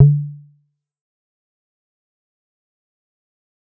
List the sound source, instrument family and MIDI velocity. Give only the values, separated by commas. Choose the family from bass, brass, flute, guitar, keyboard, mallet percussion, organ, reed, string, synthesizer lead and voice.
synthesizer, bass, 75